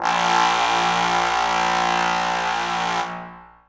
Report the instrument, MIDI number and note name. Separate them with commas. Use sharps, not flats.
acoustic brass instrument, 34, A#1